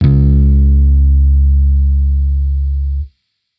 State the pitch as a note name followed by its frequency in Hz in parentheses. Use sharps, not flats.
C#2 (69.3 Hz)